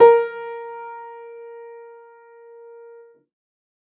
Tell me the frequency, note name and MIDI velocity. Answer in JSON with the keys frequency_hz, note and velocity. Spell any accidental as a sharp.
{"frequency_hz": 466.2, "note": "A#4", "velocity": 127}